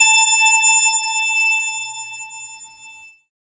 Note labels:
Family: keyboard; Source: synthesizer; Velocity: 127; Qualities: bright

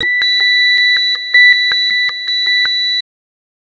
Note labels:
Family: bass; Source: synthesizer; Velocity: 75; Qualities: bright, tempo-synced

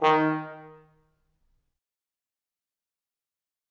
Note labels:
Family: brass; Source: acoustic; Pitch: D#3; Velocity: 100; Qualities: fast decay, percussive, reverb

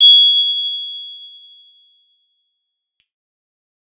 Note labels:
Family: guitar; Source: electronic; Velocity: 100; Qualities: bright, reverb

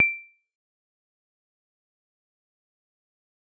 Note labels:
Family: mallet percussion; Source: acoustic; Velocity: 50; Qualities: fast decay, percussive

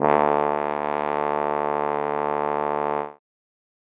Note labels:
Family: brass; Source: acoustic; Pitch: D2; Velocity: 75

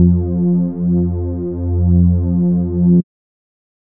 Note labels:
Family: bass; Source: synthesizer; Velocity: 127; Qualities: dark

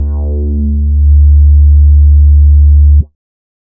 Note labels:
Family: bass; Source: synthesizer; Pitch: D2; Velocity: 50; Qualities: dark, distorted

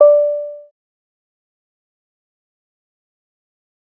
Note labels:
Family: bass; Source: synthesizer; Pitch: D5; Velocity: 100; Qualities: fast decay, percussive

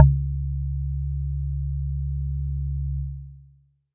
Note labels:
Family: mallet percussion; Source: acoustic; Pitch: C#2; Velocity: 25; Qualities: dark

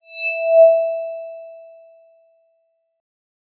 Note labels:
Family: mallet percussion; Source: electronic; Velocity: 127; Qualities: bright

